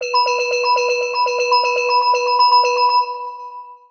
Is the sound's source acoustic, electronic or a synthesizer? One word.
synthesizer